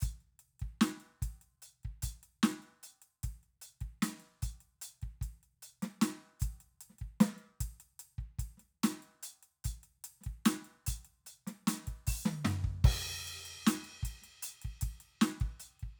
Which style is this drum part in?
hip-hop